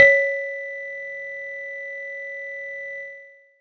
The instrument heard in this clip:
acoustic mallet percussion instrument